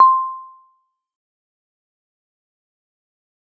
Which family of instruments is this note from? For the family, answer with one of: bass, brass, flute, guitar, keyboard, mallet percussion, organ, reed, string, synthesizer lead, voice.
mallet percussion